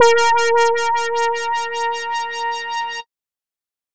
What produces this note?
synthesizer bass